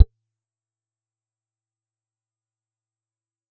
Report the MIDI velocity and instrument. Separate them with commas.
127, acoustic guitar